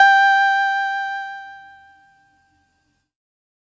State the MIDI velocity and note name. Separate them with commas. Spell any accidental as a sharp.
100, G5